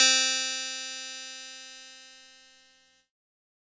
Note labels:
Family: keyboard; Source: electronic; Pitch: C4; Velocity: 127; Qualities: bright, distorted

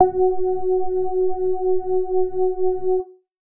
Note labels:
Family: keyboard; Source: electronic; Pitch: F#4; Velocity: 50; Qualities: distorted

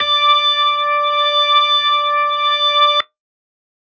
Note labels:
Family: organ; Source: electronic; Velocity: 50

